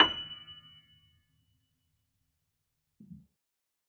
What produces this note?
acoustic keyboard